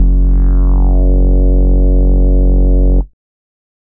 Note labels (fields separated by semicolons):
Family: bass; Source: synthesizer; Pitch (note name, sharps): F#1; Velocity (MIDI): 100; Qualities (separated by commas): dark, distorted